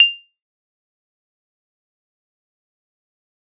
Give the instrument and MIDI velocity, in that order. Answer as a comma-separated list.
acoustic mallet percussion instrument, 100